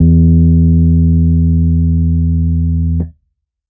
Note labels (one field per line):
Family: keyboard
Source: electronic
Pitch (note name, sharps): E2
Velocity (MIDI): 50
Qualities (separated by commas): dark